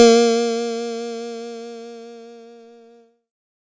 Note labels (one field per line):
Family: keyboard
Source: electronic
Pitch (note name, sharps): A#3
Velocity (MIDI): 25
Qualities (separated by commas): bright